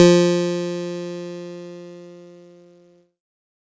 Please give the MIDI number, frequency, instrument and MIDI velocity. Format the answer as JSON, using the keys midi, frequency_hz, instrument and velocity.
{"midi": 53, "frequency_hz": 174.6, "instrument": "electronic keyboard", "velocity": 50}